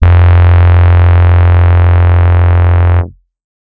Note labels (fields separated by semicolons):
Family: keyboard; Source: electronic; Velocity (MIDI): 127